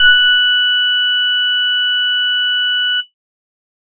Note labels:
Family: bass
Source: synthesizer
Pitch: F#6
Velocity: 75

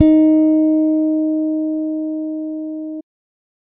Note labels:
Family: bass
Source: electronic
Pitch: D#4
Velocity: 50

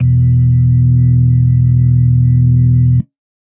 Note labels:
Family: organ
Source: electronic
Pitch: E1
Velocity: 75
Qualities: dark

